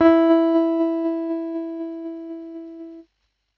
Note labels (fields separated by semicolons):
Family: keyboard; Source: electronic; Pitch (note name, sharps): E4; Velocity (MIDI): 75; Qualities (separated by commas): distorted, tempo-synced